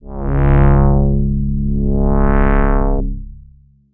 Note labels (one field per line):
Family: bass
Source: synthesizer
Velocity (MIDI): 100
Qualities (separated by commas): distorted, long release, tempo-synced